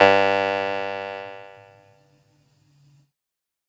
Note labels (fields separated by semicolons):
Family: keyboard; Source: electronic; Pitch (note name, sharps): G2; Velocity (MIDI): 127; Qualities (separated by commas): bright, distorted